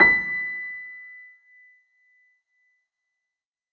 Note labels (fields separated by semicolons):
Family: keyboard; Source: acoustic; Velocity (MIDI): 25; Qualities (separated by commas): reverb